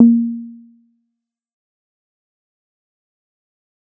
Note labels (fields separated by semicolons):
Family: guitar; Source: electronic; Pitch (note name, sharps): A#3; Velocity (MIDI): 25; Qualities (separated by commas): fast decay, percussive